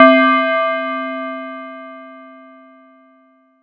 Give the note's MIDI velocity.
127